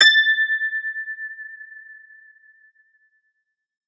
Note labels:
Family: guitar; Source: electronic; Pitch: A6; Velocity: 75; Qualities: multiphonic, non-linear envelope

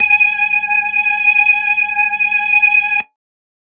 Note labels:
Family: organ; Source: electronic; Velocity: 25

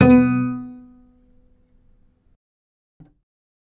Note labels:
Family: bass; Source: electronic; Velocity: 127; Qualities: fast decay, reverb

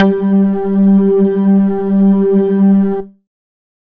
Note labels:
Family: bass; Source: synthesizer; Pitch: G3; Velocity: 50

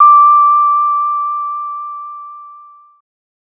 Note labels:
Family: bass; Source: synthesizer; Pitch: D6; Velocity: 50; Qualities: distorted

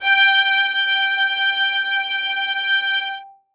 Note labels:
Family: string; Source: acoustic; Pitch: G5; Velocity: 127; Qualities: reverb

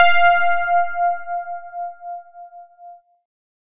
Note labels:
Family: keyboard; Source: electronic; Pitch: F5; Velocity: 127

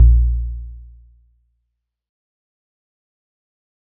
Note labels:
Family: guitar; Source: synthesizer; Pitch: A#1; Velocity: 75; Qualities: dark, fast decay

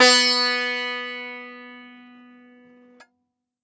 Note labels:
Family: guitar; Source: acoustic; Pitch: B3; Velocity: 127; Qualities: bright, multiphonic, reverb

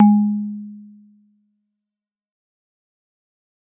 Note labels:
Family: mallet percussion; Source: acoustic; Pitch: G#3; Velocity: 127; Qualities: dark, fast decay

